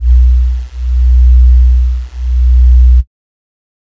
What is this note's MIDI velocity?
100